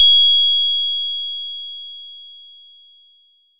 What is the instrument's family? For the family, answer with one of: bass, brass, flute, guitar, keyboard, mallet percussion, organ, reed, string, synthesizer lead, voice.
bass